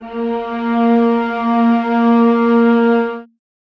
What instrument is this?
acoustic string instrument